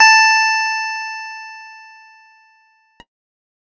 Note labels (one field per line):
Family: keyboard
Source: electronic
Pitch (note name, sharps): A5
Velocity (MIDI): 75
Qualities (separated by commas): bright